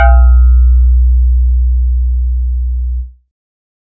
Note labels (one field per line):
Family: synthesizer lead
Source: synthesizer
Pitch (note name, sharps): B1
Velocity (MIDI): 100